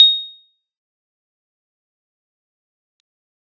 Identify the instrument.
electronic keyboard